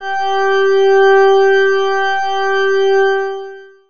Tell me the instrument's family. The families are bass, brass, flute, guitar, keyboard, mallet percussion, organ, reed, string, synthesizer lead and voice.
organ